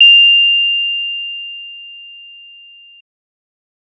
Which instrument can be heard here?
synthesizer bass